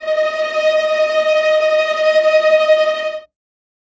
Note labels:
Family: string; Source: acoustic; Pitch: D#5; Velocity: 25; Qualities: bright, non-linear envelope, reverb

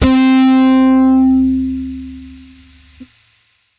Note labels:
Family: bass; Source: electronic; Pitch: C4; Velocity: 100; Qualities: bright, distorted

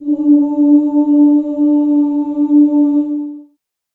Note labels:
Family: voice; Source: acoustic; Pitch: D4; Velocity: 127; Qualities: dark, long release, reverb

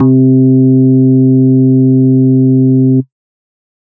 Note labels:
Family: organ; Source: electronic; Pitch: C3; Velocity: 75

